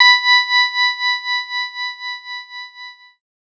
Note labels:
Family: keyboard; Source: electronic; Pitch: B5; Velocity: 75

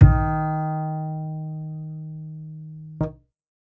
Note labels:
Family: bass; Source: acoustic; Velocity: 100

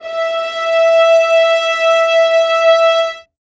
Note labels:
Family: string; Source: acoustic; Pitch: E5; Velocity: 25; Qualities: reverb

